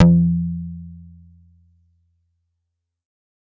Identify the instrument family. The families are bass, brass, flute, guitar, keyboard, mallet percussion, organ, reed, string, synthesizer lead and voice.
bass